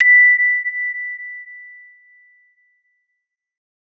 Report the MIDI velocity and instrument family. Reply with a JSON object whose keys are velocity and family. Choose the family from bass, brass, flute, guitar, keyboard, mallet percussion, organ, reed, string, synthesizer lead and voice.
{"velocity": 75, "family": "mallet percussion"}